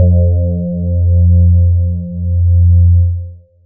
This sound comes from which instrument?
synthesizer voice